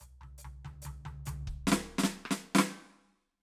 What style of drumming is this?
half-time rock